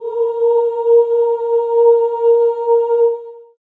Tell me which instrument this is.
acoustic voice